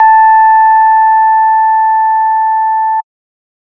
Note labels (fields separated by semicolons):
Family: organ; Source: electronic; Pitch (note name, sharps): A5; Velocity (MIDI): 50